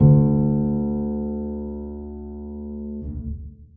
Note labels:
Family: keyboard; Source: acoustic; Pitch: D2; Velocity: 50; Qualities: dark, reverb

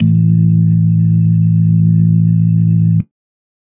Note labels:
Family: organ; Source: electronic; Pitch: A1; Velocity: 75; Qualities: dark

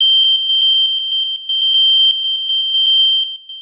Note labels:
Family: synthesizer lead; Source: synthesizer; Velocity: 25; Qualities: bright, long release, tempo-synced

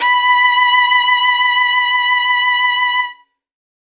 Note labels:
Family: string; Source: acoustic; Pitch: B5; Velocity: 100; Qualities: bright

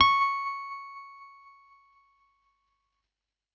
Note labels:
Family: keyboard; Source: electronic; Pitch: C#6; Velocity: 127; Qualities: distorted, tempo-synced

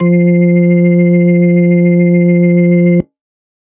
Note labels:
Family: organ; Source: electronic; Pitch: F3; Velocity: 25

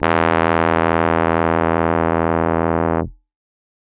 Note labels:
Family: keyboard; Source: electronic; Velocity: 127; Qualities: distorted

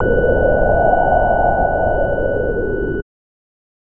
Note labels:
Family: bass; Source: synthesizer; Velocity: 100; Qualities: distorted

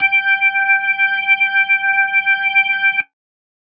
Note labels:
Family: organ; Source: electronic; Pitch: G5; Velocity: 50

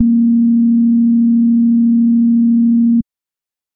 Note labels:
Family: bass; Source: synthesizer; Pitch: A#3; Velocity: 75; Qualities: dark

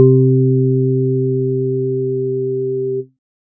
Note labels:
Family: organ; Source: electronic; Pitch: C3; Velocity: 25; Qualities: dark

